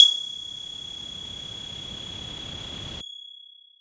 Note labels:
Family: voice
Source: synthesizer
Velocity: 100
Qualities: distorted

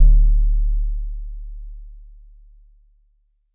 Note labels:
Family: mallet percussion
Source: acoustic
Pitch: D1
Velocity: 25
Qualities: dark

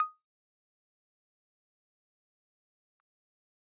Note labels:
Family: keyboard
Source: electronic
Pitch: D#6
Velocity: 100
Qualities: fast decay, percussive

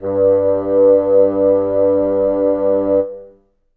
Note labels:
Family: reed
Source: acoustic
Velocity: 50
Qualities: reverb

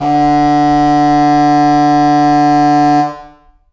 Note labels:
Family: reed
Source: acoustic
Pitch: D3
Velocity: 127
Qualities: distorted, long release, reverb

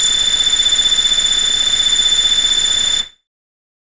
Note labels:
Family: bass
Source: synthesizer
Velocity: 75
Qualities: bright, distorted

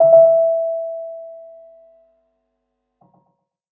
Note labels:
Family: keyboard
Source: electronic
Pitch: E5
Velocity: 25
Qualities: tempo-synced

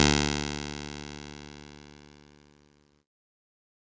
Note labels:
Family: keyboard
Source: electronic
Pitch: D2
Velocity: 75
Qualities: bright, distorted

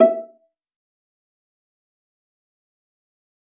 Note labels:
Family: string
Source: acoustic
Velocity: 50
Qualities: fast decay, percussive, reverb

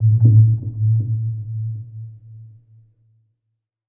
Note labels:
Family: synthesizer lead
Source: synthesizer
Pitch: A2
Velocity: 50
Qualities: dark, non-linear envelope, reverb

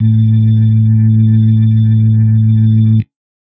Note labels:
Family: organ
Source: electronic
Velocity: 25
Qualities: dark

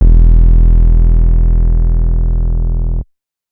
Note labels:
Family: bass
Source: synthesizer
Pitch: E1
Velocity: 75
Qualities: distorted

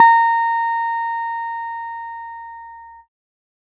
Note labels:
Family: keyboard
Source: electronic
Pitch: A#5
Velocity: 25

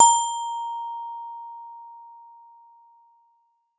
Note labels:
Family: mallet percussion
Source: acoustic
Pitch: A#5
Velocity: 127

